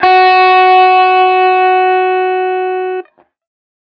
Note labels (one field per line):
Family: guitar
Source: electronic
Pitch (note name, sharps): F#4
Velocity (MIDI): 100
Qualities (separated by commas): distorted